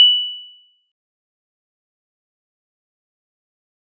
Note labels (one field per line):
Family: mallet percussion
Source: acoustic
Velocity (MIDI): 25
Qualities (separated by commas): fast decay, percussive